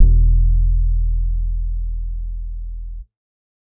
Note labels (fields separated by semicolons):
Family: bass; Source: synthesizer; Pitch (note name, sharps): E1; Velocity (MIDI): 25; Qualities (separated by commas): dark, reverb